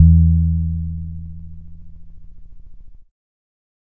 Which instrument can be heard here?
electronic keyboard